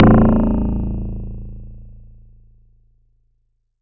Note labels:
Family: guitar; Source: acoustic; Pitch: A0; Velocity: 127; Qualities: bright, distorted

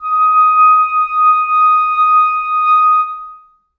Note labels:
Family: reed; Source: acoustic; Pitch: D#6; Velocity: 25; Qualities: reverb

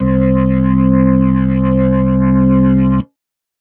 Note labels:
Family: keyboard; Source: electronic; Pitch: C2; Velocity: 127; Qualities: distorted

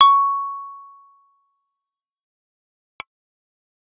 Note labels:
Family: bass; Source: synthesizer; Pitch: C#6; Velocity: 75; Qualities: fast decay

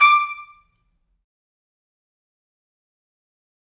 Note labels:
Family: brass; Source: acoustic; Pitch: D6; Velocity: 50; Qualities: fast decay, percussive, reverb

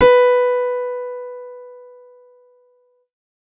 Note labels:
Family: keyboard; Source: synthesizer; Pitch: B4; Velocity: 127

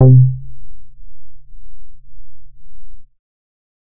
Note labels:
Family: bass; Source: synthesizer; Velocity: 50; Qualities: dark, distorted

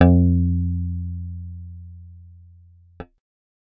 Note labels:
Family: bass; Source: synthesizer; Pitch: F2; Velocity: 100

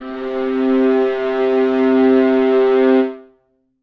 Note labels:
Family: string; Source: acoustic; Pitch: C3; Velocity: 50; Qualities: reverb

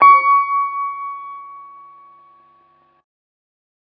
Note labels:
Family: guitar; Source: electronic; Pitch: C#6; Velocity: 25; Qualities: distorted

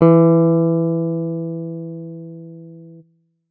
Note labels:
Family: guitar; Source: electronic; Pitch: E3; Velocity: 25

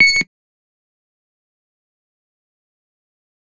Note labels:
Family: bass; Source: synthesizer; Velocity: 75; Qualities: distorted, fast decay, percussive

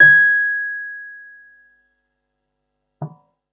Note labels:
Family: keyboard; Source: electronic; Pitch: G#6; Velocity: 50

